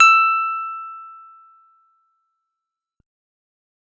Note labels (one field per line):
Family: guitar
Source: electronic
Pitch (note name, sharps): E6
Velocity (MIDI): 50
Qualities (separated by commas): fast decay